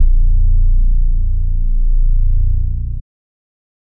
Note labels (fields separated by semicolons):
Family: bass; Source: synthesizer; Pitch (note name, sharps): A#0; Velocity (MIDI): 100; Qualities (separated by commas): dark